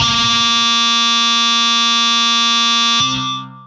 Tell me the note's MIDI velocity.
127